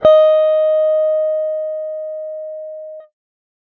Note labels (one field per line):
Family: guitar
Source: electronic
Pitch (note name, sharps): D#5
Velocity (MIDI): 50